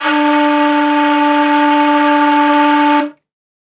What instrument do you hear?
acoustic flute